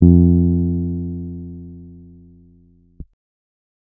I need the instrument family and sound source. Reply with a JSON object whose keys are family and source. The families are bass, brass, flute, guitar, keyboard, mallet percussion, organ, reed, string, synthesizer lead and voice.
{"family": "keyboard", "source": "electronic"}